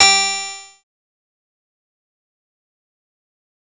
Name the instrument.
synthesizer bass